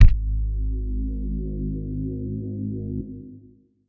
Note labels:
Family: guitar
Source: electronic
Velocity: 50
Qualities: distorted

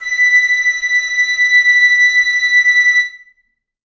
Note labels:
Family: reed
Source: acoustic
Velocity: 75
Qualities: reverb

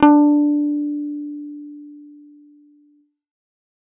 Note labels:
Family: bass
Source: synthesizer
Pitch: D4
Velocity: 75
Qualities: dark

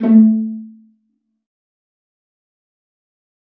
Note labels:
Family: string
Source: acoustic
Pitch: A3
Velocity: 25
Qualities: dark, fast decay, reverb

